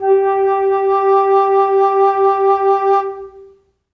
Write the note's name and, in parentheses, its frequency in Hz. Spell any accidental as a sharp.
G4 (392 Hz)